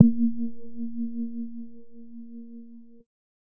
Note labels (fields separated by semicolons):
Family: bass; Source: synthesizer; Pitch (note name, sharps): A#3; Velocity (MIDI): 25; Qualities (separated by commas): dark, distorted